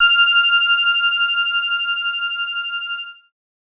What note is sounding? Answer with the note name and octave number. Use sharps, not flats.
F6